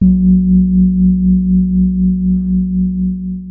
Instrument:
electronic keyboard